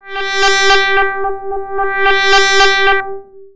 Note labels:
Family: bass; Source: synthesizer; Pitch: G4; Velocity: 75; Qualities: distorted, long release, tempo-synced

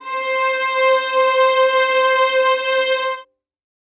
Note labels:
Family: string; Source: acoustic; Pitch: C5; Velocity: 127; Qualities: reverb

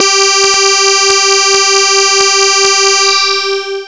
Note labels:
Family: bass; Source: synthesizer; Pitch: G4; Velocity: 127; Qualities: bright, distorted, long release

